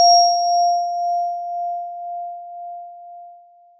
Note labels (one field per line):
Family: mallet percussion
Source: acoustic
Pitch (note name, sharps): F5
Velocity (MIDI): 127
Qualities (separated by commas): bright, long release